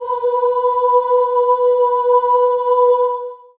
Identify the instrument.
acoustic voice